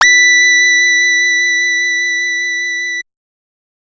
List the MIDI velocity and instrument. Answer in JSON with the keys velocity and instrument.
{"velocity": 127, "instrument": "synthesizer bass"}